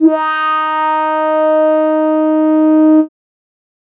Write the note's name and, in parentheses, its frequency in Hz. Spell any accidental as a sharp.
D#4 (311.1 Hz)